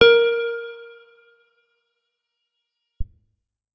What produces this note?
electronic guitar